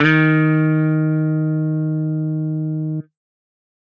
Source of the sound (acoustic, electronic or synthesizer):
electronic